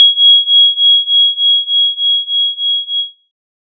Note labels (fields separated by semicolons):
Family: synthesizer lead; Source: synthesizer; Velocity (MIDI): 100; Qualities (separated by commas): bright